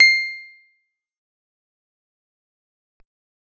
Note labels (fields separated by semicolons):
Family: guitar; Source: acoustic; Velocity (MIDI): 50; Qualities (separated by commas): fast decay, percussive